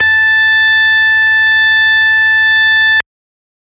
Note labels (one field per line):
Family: organ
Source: electronic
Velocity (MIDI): 75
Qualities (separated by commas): bright